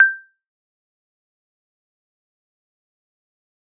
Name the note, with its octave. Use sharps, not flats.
G6